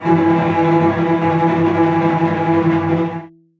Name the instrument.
acoustic string instrument